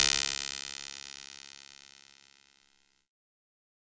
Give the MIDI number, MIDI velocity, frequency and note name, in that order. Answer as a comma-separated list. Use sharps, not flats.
37, 127, 69.3 Hz, C#2